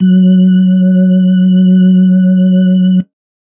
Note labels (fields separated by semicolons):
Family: organ; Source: electronic; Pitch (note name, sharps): F#3; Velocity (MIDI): 127; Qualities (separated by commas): dark